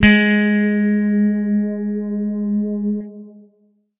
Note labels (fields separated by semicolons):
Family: guitar; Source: electronic; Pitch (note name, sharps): G#3; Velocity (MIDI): 100; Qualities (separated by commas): bright, distorted